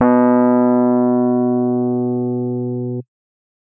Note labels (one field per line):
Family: keyboard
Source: electronic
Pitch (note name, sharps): B2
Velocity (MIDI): 127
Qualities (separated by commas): dark